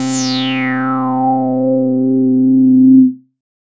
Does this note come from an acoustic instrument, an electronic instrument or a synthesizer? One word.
synthesizer